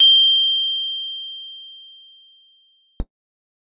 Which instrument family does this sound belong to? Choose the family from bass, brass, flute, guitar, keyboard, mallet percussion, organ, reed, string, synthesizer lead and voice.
keyboard